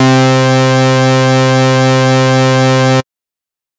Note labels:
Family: bass; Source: synthesizer; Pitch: C3; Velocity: 50; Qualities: bright, distorted

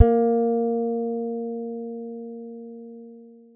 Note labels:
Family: guitar; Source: acoustic; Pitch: A#3; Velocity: 100; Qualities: dark

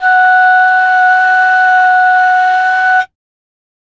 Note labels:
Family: flute; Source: acoustic; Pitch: F#5; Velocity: 100; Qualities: multiphonic

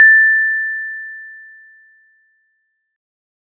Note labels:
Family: mallet percussion; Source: acoustic; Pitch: A6; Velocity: 25

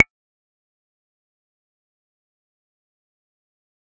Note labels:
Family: bass; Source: synthesizer; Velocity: 127; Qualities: fast decay, percussive

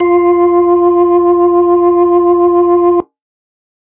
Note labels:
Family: organ; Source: electronic; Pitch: F4; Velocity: 75

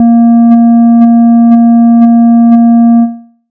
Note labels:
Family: bass; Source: synthesizer; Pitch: A#3; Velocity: 127; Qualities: dark

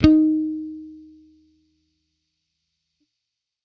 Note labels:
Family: bass; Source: electronic; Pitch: D#4; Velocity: 75; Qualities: distorted

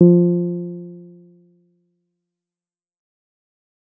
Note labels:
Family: bass; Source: synthesizer; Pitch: F3; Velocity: 25; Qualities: dark, fast decay

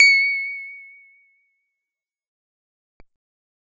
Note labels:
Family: bass; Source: synthesizer; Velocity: 100; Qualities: fast decay

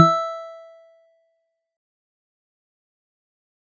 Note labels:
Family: mallet percussion; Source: acoustic; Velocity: 100; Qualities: fast decay, percussive

